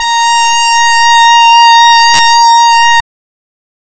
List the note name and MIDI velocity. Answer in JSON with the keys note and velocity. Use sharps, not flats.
{"note": "A#5", "velocity": 100}